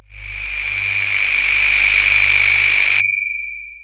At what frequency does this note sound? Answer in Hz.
49 Hz